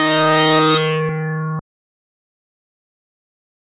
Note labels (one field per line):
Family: bass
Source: synthesizer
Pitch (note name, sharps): D#3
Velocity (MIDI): 75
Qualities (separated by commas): distorted, fast decay